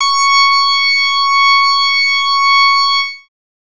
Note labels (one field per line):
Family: bass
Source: synthesizer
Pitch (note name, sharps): C#6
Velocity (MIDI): 75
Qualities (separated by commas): bright, distorted